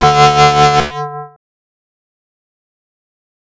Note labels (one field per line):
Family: bass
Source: synthesizer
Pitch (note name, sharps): D3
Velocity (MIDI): 75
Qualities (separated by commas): distorted, fast decay, multiphonic